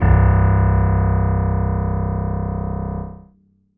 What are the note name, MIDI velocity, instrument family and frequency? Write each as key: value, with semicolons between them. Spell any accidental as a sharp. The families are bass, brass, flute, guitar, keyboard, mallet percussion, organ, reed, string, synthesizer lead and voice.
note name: C1; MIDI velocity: 75; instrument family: keyboard; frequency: 32.7 Hz